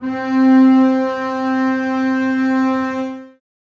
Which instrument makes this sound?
acoustic string instrument